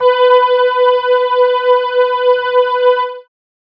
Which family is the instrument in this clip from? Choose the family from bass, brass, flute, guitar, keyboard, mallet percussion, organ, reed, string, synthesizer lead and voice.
keyboard